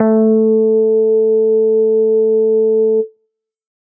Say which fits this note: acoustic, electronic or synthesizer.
synthesizer